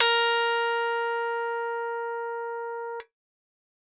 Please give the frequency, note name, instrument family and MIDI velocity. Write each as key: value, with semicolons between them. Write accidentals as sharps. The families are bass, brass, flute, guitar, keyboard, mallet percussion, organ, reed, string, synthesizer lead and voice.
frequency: 466.2 Hz; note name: A#4; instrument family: keyboard; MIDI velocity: 100